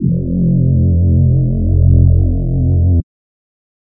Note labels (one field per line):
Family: voice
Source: synthesizer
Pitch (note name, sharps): F1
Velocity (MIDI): 100